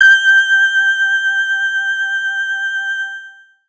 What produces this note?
electronic organ